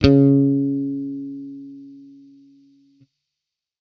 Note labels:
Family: bass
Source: electronic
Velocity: 127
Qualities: distorted

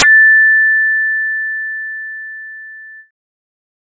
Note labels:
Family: bass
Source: synthesizer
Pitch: A6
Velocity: 100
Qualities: bright

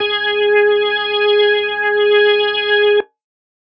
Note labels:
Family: organ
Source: electronic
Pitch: G#4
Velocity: 50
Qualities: distorted

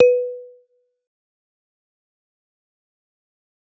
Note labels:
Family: mallet percussion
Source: acoustic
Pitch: B4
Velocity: 100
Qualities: fast decay, percussive

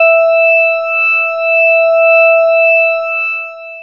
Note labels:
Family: bass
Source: synthesizer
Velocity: 100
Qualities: long release

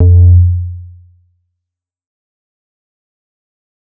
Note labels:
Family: bass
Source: synthesizer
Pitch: F2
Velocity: 127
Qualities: dark, fast decay

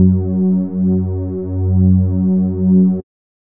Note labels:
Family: bass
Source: synthesizer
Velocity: 25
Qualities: dark

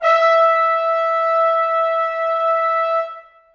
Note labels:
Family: brass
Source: acoustic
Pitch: E5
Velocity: 25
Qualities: reverb

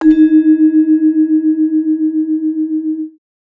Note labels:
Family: mallet percussion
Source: acoustic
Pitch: D#4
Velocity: 75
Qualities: multiphonic

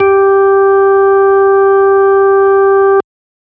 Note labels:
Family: organ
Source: electronic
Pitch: G4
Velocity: 25

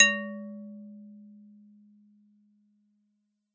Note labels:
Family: mallet percussion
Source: acoustic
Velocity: 127

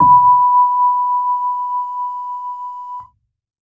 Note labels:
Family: keyboard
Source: electronic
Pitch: B5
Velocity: 25

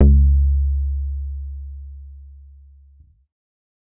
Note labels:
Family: bass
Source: synthesizer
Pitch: C#2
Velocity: 75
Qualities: dark

